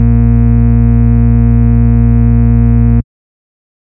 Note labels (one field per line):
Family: bass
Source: synthesizer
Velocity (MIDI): 127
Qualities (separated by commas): distorted